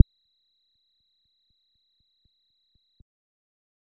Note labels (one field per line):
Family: bass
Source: synthesizer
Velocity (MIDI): 50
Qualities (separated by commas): dark, percussive